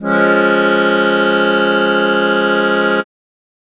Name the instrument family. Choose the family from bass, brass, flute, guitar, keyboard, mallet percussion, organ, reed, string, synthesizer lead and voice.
keyboard